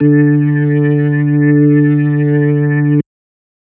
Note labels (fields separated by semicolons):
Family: organ; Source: electronic; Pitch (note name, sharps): D3; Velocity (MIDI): 50; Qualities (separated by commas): distorted